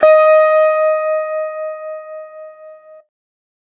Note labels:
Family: guitar; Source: electronic; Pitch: D#5; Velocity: 50; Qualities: distorted

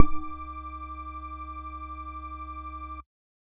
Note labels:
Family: bass; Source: synthesizer; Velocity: 50

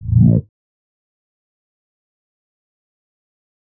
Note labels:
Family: bass; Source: synthesizer; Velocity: 50; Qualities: distorted, fast decay, percussive

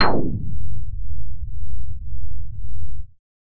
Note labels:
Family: bass; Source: synthesizer; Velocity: 50; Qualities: distorted

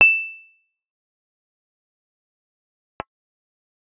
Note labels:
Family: bass; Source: synthesizer; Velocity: 50; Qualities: bright, fast decay, percussive

